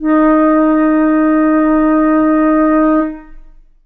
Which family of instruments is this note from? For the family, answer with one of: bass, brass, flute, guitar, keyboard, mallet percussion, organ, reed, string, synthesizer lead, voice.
flute